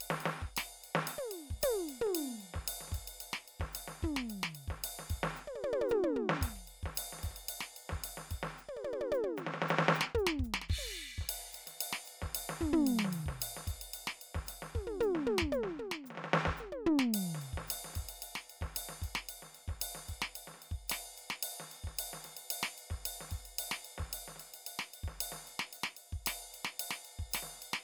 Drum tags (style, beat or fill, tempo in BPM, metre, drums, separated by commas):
songo, beat, 112 BPM, 4/4, crash, ride, ride bell, closed hi-hat, hi-hat pedal, snare, high tom, mid tom, floor tom, kick